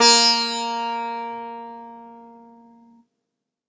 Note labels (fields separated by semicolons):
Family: guitar; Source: acoustic; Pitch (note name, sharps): A#3; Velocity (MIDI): 50; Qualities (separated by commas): bright